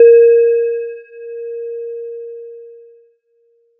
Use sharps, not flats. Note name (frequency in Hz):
A#4 (466.2 Hz)